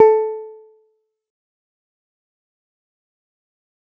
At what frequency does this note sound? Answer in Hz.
440 Hz